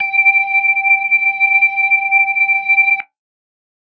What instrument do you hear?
electronic organ